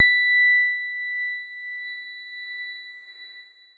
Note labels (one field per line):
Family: keyboard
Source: electronic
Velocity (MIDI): 127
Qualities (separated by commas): long release